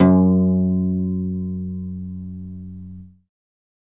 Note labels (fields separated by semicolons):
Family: guitar; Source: acoustic; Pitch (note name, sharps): F#2; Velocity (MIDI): 50; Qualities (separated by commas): reverb